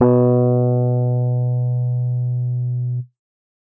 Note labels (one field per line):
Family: keyboard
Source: electronic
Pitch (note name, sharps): B2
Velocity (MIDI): 127